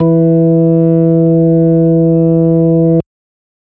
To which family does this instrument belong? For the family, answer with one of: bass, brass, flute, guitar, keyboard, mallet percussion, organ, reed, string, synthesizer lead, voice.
organ